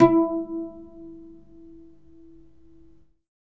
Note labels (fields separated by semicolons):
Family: guitar; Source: acoustic; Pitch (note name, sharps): E4; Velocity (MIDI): 25; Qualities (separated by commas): reverb